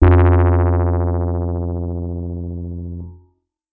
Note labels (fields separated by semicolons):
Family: keyboard; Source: electronic; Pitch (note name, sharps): F2; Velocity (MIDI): 127; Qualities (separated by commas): dark, distorted